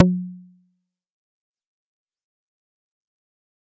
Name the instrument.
synthesizer bass